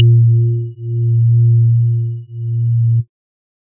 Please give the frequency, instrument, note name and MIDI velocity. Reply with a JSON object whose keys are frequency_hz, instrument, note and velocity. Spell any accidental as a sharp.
{"frequency_hz": 116.5, "instrument": "electronic organ", "note": "A#2", "velocity": 100}